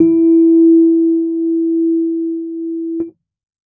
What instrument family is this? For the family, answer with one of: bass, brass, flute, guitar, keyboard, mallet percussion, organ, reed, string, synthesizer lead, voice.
keyboard